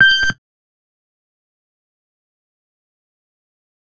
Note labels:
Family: bass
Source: synthesizer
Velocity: 50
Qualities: fast decay, percussive

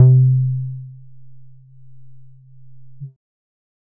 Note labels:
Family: bass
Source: synthesizer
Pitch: C3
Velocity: 25

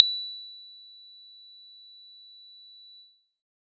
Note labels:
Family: guitar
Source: synthesizer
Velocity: 50

